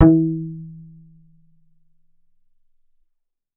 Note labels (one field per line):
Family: bass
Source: synthesizer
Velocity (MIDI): 127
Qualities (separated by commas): dark, reverb